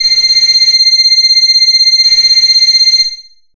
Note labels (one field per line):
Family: bass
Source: synthesizer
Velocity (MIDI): 127